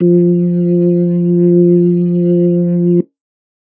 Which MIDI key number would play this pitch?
53